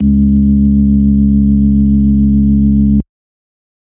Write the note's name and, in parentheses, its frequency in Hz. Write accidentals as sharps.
C#2 (69.3 Hz)